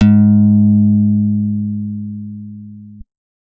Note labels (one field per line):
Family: guitar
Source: acoustic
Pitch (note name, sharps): G#2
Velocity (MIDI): 127